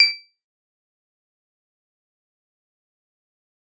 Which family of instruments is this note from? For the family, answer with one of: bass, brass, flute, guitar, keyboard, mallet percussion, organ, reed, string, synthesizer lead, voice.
guitar